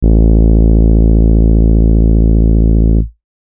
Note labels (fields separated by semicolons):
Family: keyboard; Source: electronic; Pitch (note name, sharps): A1; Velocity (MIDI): 75; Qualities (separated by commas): dark